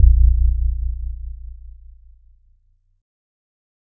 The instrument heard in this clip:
electronic keyboard